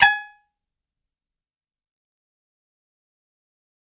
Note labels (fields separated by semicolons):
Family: guitar; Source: acoustic; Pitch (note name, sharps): G#5; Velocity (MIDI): 100; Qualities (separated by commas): fast decay, percussive, reverb